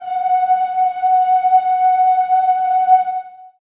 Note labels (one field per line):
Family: voice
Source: acoustic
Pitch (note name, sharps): F#5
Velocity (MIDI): 127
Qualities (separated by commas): long release, reverb